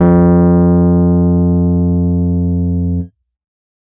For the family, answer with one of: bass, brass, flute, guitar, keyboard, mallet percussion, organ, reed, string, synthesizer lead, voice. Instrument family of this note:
keyboard